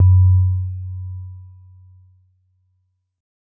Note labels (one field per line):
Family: keyboard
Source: electronic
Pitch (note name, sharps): F#2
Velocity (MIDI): 25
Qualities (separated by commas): dark